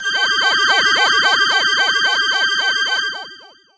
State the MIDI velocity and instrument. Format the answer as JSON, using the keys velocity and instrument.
{"velocity": 50, "instrument": "synthesizer voice"}